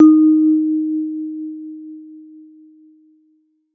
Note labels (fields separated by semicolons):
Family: mallet percussion; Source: acoustic; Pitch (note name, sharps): D#4; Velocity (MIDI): 75